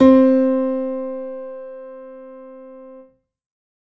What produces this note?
acoustic keyboard